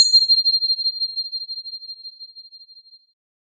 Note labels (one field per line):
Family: keyboard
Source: synthesizer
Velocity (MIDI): 127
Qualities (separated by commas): bright